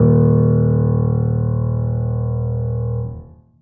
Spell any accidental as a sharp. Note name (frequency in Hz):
D#1 (38.89 Hz)